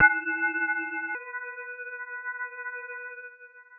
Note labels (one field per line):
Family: mallet percussion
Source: synthesizer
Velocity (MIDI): 100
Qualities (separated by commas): multiphonic